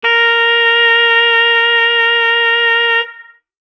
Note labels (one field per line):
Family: reed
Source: acoustic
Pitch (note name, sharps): A#4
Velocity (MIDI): 127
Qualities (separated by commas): bright